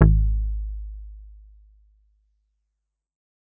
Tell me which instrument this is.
electronic guitar